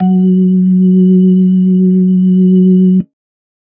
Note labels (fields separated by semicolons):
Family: organ; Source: electronic; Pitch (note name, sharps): F#3; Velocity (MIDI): 50